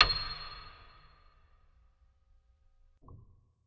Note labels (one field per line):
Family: organ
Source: electronic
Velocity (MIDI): 50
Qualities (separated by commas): reverb